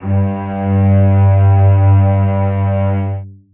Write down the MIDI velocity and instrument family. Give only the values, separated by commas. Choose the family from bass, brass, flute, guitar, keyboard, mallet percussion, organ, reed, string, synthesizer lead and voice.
100, string